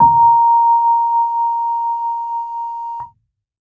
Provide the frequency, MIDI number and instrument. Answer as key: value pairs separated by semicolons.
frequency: 932.3 Hz; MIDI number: 82; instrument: electronic keyboard